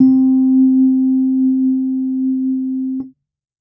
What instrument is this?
electronic keyboard